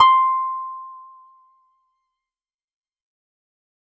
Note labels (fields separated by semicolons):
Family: guitar; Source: acoustic; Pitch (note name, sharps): C6; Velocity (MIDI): 127; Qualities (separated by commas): fast decay